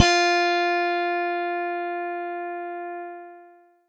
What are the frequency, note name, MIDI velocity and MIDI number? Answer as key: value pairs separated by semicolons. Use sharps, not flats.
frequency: 349.2 Hz; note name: F4; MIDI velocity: 100; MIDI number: 65